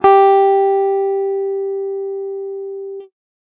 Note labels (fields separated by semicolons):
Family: guitar; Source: electronic; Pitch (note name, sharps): G4; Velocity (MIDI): 50